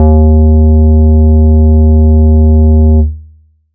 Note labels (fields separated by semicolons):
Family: bass; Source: synthesizer; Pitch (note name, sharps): D#2; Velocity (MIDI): 100; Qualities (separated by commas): long release